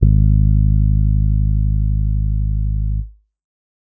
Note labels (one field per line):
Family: keyboard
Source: electronic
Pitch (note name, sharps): G#1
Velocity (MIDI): 50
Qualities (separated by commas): dark, distorted